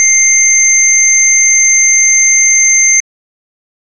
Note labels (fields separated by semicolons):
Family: organ; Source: electronic; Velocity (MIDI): 50; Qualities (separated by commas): bright